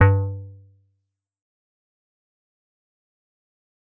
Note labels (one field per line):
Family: bass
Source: synthesizer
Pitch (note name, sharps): G2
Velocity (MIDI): 127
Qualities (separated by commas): dark, fast decay, percussive